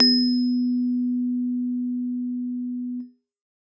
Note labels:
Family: keyboard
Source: acoustic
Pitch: B3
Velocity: 75

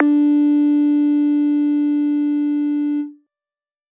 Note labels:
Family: bass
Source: synthesizer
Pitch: D4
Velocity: 25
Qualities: distorted

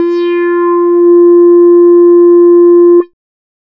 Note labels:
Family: bass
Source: synthesizer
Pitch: F4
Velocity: 100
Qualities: dark, distorted

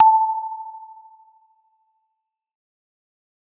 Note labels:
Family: mallet percussion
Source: acoustic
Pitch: A5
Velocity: 75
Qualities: fast decay

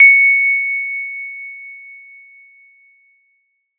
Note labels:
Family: mallet percussion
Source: acoustic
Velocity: 75

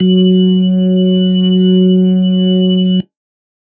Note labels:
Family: organ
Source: electronic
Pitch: F#3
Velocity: 25

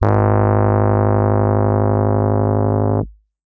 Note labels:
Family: keyboard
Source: electronic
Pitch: G#1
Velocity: 127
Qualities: distorted

